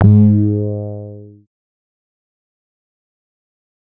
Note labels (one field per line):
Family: bass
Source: synthesizer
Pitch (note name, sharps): G#2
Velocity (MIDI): 127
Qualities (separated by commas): distorted, fast decay